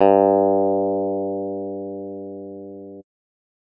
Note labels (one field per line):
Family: guitar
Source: electronic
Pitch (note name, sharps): G2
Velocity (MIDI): 75